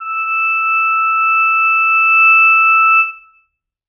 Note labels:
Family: reed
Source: acoustic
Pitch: E6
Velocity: 75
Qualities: reverb

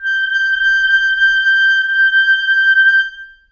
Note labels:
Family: reed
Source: acoustic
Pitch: G6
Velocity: 25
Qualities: reverb

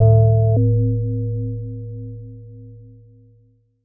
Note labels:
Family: mallet percussion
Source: synthesizer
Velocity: 75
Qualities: multiphonic

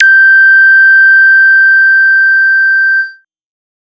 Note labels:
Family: bass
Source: synthesizer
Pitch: G6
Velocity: 75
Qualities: bright, distorted

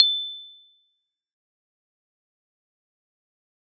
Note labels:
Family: keyboard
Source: electronic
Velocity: 127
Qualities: fast decay, percussive

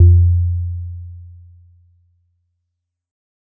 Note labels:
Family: mallet percussion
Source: acoustic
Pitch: F2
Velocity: 25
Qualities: dark

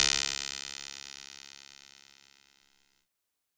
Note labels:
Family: keyboard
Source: electronic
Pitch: C#2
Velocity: 50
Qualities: bright, distorted

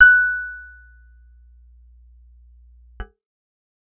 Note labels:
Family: guitar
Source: acoustic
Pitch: F#6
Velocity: 100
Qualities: percussive

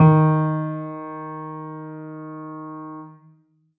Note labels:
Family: keyboard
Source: acoustic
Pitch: D#3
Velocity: 75

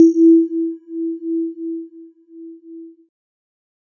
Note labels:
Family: keyboard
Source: electronic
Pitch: E4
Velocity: 25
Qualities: multiphonic

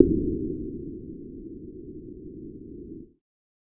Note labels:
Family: bass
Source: synthesizer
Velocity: 127

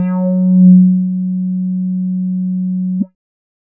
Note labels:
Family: bass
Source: synthesizer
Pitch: F#3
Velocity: 50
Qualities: dark, distorted

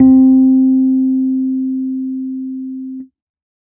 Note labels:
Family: keyboard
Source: electronic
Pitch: C4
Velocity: 75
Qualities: dark

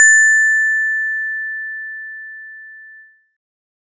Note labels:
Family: mallet percussion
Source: acoustic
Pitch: A6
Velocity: 127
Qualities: bright

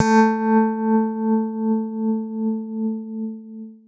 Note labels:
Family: guitar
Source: electronic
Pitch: A3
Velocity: 127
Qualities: long release, reverb

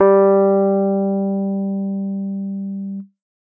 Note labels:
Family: keyboard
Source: electronic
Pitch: G3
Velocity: 127

